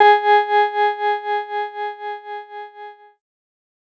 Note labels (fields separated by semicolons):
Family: keyboard; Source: electronic; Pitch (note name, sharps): G#4; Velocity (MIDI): 50